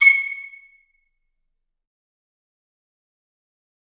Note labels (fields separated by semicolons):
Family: reed; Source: acoustic; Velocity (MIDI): 75; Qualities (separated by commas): fast decay, percussive, reverb